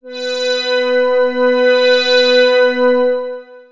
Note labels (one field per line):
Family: synthesizer lead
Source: synthesizer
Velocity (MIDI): 100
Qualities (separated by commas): bright, long release, non-linear envelope